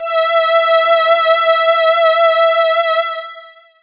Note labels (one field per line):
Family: voice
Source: synthesizer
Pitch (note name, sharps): E5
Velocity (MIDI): 50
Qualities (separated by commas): bright, distorted, long release